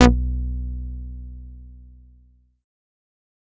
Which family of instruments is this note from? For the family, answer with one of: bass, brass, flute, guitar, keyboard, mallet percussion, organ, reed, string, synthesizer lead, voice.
bass